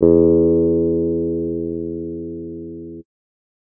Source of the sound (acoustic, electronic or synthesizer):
electronic